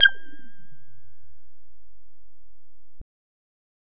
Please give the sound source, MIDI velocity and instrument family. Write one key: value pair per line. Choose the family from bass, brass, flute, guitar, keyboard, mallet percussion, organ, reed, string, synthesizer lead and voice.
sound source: synthesizer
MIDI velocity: 50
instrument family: bass